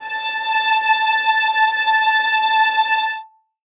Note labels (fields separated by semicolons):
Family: string; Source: acoustic; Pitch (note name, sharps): A5; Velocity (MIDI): 75; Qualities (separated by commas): reverb